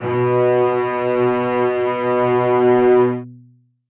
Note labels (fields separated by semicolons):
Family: string; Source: acoustic; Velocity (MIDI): 127; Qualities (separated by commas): long release, reverb